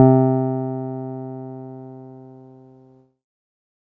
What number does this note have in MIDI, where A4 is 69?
48